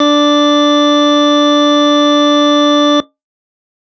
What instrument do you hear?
electronic organ